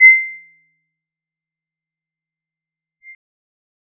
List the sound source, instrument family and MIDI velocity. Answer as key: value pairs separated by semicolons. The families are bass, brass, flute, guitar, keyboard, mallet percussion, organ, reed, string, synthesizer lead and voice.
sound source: synthesizer; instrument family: bass; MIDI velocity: 50